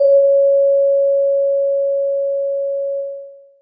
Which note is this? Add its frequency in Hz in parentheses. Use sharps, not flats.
C#5 (554.4 Hz)